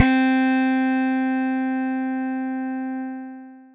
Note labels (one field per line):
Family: keyboard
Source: electronic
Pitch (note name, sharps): C4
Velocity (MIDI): 127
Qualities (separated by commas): bright, long release